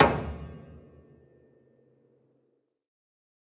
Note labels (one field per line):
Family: keyboard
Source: acoustic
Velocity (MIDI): 50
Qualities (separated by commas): fast decay, percussive, reverb